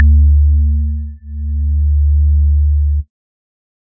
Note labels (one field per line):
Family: organ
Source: electronic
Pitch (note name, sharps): D2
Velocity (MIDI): 75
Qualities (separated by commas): dark